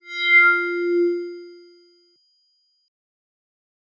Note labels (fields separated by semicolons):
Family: mallet percussion; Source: electronic; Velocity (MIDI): 25; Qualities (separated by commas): bright